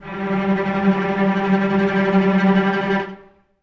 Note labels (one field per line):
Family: string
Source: acoustic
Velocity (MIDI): 50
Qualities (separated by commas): non-linear envelope, reverb